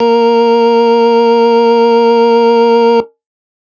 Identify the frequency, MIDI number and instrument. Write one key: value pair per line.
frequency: 233.1 Hz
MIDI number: 58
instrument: electronic organ